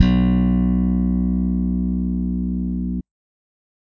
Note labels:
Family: bass; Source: electronic; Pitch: B1; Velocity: 127; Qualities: bright

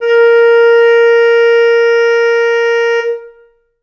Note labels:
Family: reed; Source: acoustic; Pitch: A#4; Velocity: 100; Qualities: long release, reverb

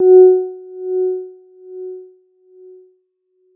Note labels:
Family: mallet percussion; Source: electronic; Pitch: F#4; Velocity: 75

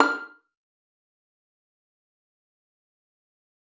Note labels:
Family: string; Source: acoustic; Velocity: 75; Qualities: fast decay, percussive, reverb

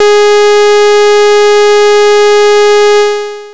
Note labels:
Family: bass; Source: synthesizer; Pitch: G#4; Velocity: 75; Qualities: bright, distorted, long release

